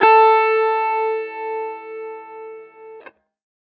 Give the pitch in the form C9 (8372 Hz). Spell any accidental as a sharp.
A4 (440 Hz)